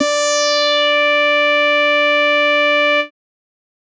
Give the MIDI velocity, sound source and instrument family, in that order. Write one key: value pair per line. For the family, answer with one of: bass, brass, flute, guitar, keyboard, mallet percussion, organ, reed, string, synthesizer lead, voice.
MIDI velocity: 127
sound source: synthesizer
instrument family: bass